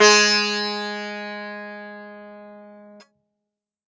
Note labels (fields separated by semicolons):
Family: guitar; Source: acoustic; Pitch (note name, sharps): G#3; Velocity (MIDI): 100; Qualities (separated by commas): bright, multiphonic, reverb